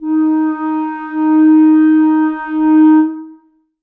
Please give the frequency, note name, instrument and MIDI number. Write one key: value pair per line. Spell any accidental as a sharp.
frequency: 311.1 Hz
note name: D#4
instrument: acoustic reed instrument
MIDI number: 63